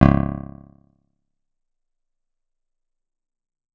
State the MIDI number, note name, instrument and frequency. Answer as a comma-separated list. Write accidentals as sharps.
25, C#1, acoustic guitar, 34.65 Hz